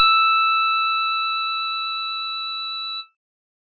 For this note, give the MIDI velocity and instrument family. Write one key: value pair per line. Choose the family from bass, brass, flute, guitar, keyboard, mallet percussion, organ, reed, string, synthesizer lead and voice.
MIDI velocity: 75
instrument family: organ